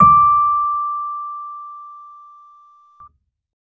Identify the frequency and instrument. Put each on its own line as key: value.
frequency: 1175 Hz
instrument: electronic keyboard